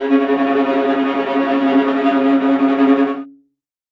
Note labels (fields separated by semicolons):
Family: string; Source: acoustic; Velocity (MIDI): 75; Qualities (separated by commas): non-linear envelope, reverb